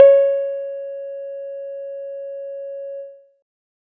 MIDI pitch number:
73